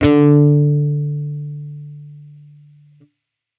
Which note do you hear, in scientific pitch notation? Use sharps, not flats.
D3